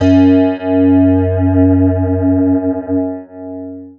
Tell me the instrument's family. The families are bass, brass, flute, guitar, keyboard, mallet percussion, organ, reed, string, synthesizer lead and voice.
guitar